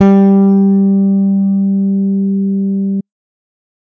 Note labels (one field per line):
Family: bass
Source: electronic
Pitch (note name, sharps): G3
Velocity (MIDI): 127